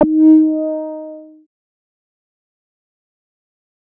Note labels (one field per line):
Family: bass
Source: synthesizer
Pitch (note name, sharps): D#4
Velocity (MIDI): 50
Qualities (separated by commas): distorted, fast decay